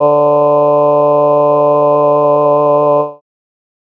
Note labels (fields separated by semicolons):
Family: voice; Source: synthesizer; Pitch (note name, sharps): D3; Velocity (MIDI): 127; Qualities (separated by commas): bright